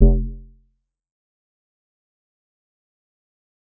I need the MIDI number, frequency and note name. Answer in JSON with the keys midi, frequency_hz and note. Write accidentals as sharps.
{"midi": 29, "frequency_hz": 43.65, "note": "F1"}